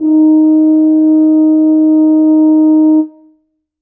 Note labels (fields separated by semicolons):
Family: brass; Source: acoustic; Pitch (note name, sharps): D#4; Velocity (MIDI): 75; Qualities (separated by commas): reverb